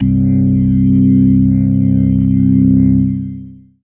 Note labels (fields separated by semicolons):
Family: organ; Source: electronic; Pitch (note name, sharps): C1; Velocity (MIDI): 127; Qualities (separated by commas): distorted, long release